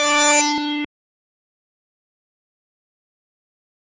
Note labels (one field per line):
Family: bass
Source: synthesizer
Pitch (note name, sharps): D4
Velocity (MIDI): 50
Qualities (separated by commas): bright, distorted, fast decay